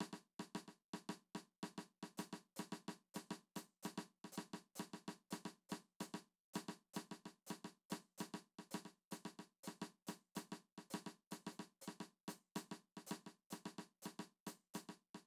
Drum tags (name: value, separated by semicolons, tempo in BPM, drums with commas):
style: Afro-Cuban rumba; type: beat; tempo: 110 BPM; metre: 4/4; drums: hi-hat pedal, cross-stick